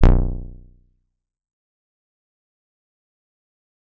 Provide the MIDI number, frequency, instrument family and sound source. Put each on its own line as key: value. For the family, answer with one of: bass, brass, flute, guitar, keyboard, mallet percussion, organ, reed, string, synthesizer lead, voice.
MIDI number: 23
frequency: 30.87 Hz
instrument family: guitar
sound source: electronic